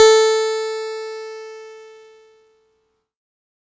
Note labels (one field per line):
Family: keyboard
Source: electronic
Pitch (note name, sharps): A4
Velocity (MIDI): 75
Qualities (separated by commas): bright, distorted